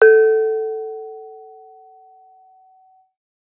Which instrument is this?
acoustic mallet percussion instrument